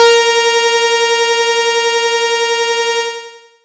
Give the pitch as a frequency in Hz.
466.2 Hz